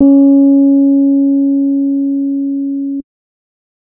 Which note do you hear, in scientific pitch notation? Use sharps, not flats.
C#4